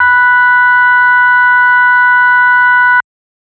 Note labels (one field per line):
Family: organ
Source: electronic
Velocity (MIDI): 127